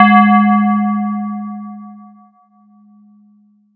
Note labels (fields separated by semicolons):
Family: mallet percussion; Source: electronic; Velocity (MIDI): 100; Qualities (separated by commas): multiphonic